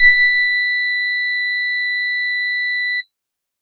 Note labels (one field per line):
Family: bass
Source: synthesizer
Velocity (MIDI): 75